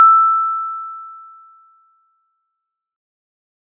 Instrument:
acoustic mallet percussion instrument